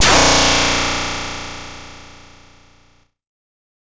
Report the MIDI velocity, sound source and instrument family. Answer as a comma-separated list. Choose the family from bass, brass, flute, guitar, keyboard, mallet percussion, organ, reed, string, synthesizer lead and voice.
127, synthesizer, bass